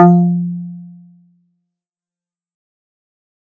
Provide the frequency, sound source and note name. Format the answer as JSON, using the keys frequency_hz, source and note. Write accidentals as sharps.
{"frequency_hz": 174.6, "source": "synthesizer", "note": "F3"}